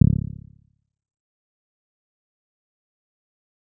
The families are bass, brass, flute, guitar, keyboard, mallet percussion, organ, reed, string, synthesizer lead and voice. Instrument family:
bass